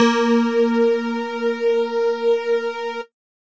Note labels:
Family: mallet percussion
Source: electronic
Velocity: 50

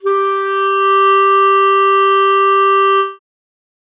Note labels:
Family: reed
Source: acoustic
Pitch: G4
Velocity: 127

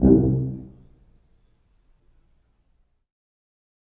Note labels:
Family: brass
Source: acoustic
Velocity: 25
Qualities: reverb

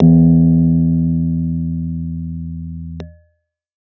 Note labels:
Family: keyboard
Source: electronic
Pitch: E2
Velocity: 25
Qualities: dark

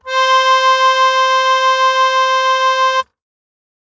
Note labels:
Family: keyboard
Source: acoustic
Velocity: 25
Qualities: bright

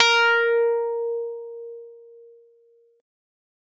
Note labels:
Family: keyboard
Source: electronic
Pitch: A#4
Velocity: 127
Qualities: distorted

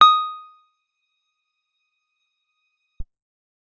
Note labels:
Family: guitar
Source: acoustic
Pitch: D#6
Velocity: 50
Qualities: percussive

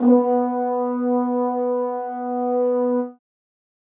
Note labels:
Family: brass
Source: acoustic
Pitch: B3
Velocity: 25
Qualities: reverb

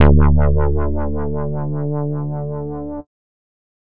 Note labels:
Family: bass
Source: synthesizer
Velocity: 75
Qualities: dark, distorted

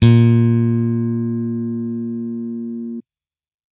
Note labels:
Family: bass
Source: electronic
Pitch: A#2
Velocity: 100

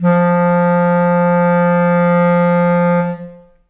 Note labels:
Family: reed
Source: acoustic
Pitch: F3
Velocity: 25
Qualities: long release, reverb

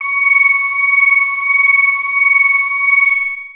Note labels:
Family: bass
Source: synthesizer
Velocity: 100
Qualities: distorted, long release, multiphonic

